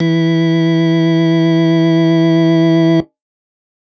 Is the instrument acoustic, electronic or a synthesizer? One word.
electronic